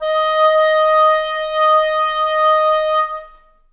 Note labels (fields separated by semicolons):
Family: reed; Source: acoustic; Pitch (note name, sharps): D#5; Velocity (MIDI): 100; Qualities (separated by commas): reverb